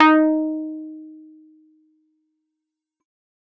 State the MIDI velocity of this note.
75